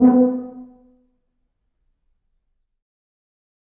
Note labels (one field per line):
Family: brass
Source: acoustic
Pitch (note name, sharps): B3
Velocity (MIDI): 127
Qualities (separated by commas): dark, percussive, reverb